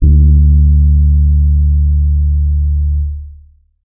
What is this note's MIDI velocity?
75